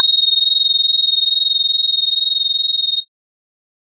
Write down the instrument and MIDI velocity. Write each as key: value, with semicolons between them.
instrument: electronic organ; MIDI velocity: 75